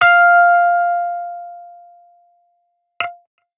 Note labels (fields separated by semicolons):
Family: guitar; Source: electronic; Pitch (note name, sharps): F5; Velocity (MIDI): 25; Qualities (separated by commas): distorted